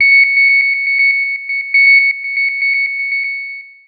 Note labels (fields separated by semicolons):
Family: synthesizer lead; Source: synthesizer; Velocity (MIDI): 100; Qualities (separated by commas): long release, tempo-synced